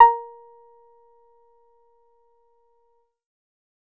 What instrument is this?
synthesizer bass